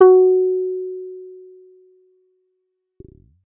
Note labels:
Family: bass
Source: synthesizer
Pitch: F#4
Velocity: 25

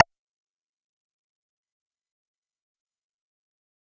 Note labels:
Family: bass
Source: synthesizer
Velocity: 100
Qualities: distorted, fast decay, percussive

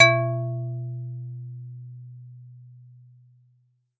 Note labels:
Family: mallet percussion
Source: acoustic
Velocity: 75

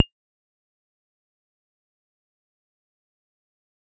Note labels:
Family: bass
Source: synthesizer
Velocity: 75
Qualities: fast decay, percussive

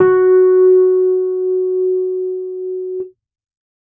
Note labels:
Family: keyboard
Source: electronic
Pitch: F#4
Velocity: 100

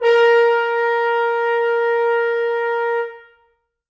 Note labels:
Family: brass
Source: acoustic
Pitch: A#4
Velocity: 100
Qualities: reverb

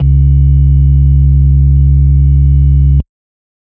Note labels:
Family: organ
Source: electronic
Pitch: C#2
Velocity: 50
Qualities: dark

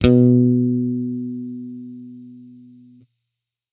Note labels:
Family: bass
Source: electronic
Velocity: 127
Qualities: distorted

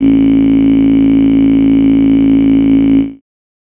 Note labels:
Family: voice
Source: synthesizer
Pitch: A1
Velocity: 100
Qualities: bright

